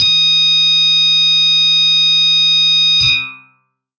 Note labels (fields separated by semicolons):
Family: guitar; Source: electronic; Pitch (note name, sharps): D#6; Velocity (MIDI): 75; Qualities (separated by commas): long release